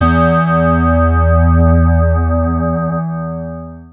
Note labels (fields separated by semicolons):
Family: guitar; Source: electronic; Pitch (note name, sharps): E2; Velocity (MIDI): 25; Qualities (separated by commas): long release, multiphonic, non-linear envelope